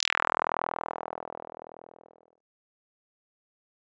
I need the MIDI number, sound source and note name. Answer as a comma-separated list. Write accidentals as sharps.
28, synthesizer, E1